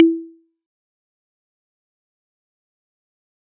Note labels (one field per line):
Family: mallet percussion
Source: acoustic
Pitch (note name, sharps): E4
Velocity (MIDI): 75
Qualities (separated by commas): fast decay, percussive